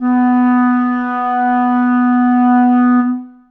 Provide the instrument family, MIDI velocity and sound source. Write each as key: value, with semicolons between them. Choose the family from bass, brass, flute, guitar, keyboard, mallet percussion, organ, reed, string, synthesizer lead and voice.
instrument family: reed; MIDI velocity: 75; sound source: acoustic